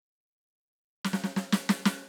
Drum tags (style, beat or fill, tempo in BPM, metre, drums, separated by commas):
rock, fill, 115 BPM, 4/4, hi-hat pedal, snare